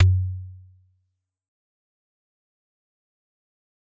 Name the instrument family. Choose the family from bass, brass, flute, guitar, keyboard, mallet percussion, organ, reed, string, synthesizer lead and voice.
mallet percussion